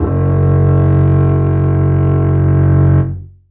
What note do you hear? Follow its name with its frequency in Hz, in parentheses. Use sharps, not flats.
F#1 (46.25 Hz)